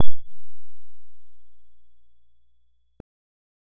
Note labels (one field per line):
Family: bass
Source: synthesizer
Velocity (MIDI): 25